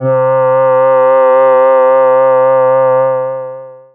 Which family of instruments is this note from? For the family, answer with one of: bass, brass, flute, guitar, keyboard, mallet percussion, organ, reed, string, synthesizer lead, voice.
voice